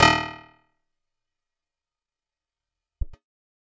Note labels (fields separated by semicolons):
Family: guitar; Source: acoustic; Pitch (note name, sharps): D#1; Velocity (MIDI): 127; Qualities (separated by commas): fast decay, percussive